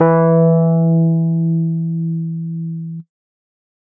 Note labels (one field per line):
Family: keyboard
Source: electronic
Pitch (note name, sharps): E3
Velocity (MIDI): 50